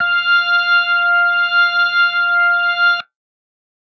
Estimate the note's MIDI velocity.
25